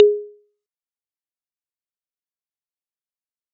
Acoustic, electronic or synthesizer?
acoustic